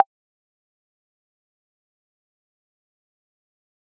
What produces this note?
electronic guitar